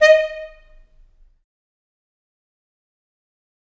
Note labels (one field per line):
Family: reed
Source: acoustic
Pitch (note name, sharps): D#5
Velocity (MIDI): 25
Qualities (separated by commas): fast decay, percussive, reverb